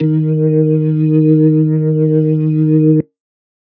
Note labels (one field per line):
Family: organ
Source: electronic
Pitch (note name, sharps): D#3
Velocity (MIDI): 75